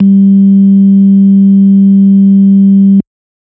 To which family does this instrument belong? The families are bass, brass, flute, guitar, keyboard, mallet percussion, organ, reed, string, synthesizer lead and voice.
organ